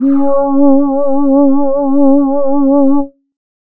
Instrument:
synthesizer voice